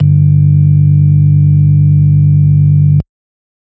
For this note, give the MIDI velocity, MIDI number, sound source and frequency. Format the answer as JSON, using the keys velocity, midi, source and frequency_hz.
{"velocity": 75, "midi": 31, "source": "electronic", "frequency_hz": 49}